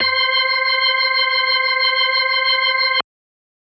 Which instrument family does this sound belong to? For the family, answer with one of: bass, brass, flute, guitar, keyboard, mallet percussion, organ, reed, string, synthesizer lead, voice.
organ